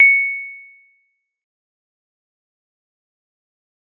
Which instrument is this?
acoustic mallet percussion instrument